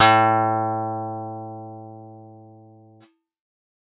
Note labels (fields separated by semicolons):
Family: guitar; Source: synthesizer; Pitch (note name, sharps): A2; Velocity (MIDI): 75